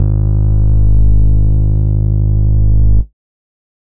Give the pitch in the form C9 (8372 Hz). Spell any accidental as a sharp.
G#1 (51.91 Hz)